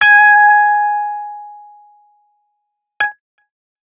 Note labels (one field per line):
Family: guitar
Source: electronic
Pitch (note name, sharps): G#5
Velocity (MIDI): 25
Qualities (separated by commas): distorted